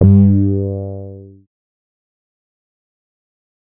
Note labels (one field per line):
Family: bass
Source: synthesizer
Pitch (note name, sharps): G2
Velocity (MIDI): 50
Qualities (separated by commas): distorted, fast decay